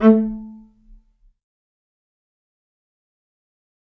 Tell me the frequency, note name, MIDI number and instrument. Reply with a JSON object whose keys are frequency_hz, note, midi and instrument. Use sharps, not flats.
{"frequency_hz": 220, "note": "A3", "midi": 57, "instrument": "acoustic string instrument"}